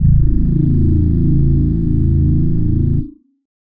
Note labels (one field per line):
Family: voice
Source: synthesizer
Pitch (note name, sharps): A0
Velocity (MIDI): 100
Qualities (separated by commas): multiphonic